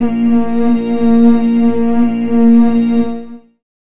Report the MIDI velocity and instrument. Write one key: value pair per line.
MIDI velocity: 75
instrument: electronic organ